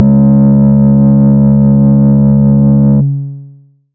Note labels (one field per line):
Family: bass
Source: synthesizer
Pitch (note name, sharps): C#2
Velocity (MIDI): 127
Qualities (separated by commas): long release, multiphonic